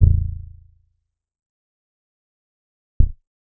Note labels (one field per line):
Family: bass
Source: synthesizer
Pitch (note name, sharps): A0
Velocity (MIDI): 25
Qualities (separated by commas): dark, fast decay, percussive